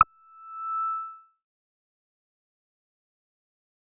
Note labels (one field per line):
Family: bass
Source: synthesizer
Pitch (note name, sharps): E6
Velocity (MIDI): 50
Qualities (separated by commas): distorted, fast decay